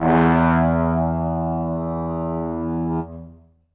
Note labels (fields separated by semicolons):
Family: brass; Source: acoustic; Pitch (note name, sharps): E2; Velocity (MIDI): 100; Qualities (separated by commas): bright, reverb